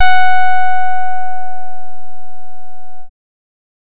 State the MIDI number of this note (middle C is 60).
78